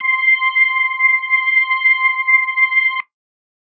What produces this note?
electronic organ